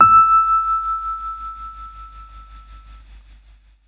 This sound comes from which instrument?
electronic keyboard